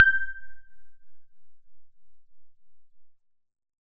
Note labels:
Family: synthesizer lead; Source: synthesizer; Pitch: G6; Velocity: 50

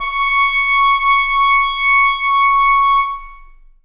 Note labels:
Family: reed; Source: acoustic; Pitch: C#6; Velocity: 50; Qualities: long release, reverb

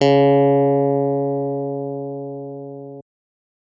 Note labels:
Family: keyboard; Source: electronic; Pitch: C#3; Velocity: 127; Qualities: distorted

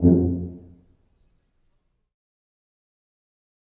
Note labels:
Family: brass; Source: acoustic; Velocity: 50; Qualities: dark, fast decay, reverb

